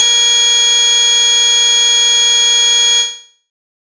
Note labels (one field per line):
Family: bass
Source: synthesizer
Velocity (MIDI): 127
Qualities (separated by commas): bright, distorted